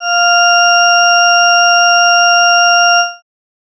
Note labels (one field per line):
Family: organ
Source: electronic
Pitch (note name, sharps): F5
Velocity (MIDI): 127